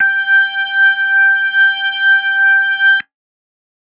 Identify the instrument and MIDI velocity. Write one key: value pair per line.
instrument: electronic organ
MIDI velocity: 127